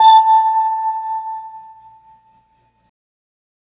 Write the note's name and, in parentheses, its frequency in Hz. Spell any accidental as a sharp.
A5 (880 Hz)